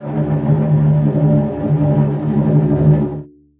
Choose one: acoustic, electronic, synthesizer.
acoustic